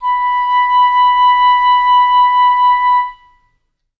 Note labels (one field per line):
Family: reed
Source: acoustic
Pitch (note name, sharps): B5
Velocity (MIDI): 25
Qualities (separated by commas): reverb